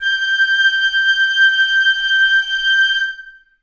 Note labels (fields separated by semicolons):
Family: reed; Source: acoustic; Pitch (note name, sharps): G6; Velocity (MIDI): 25; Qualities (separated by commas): reverb